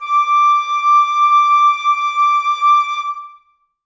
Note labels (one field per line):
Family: flute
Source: acoustic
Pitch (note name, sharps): D6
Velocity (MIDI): 100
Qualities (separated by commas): reverb